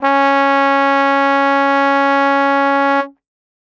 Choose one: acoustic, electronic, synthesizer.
acoustic